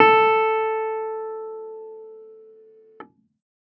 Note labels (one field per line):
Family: keyboard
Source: electronic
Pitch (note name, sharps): A4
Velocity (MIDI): 25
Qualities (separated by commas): distorted